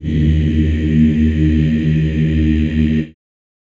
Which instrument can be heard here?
acoustic voice